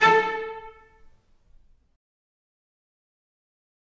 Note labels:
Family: string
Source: acoustic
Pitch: A4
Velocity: 127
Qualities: fast decay, reverb

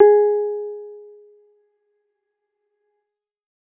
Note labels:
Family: keyboard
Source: electronic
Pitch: G#4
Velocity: 75

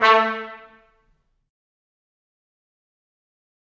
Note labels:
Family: brass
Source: acoustic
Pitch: A3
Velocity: 100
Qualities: fast decay, percussive, reverb

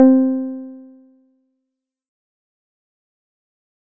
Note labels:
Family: guitar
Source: synthesizer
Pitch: C4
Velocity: 100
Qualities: dark, fast decay

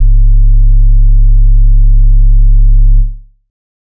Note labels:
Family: bass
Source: synthesizer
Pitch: C#1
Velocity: 75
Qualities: dark

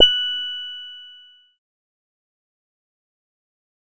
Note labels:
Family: bass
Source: synthesizer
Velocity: 25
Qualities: distorted, fast decay

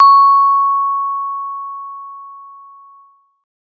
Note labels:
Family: mallet percussion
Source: acoustic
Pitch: C#6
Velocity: 50

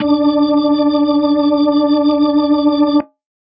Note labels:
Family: organ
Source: electronic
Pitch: D4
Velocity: 100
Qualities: reverb

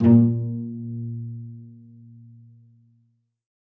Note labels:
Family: string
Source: acoustic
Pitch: A#2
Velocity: 100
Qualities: dark, reverb

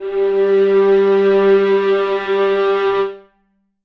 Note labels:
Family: string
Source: acoustic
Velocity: 25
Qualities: reverb

